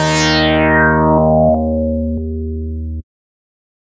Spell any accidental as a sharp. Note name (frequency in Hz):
D#2 (77.78 Hz)